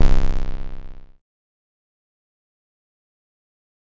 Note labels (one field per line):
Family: bass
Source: synthesizer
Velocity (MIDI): 100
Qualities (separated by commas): bright, distorted, fast decay